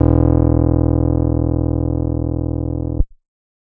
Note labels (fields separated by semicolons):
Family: keyboard; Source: electronic; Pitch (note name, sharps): E1; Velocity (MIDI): 100; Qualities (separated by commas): distorted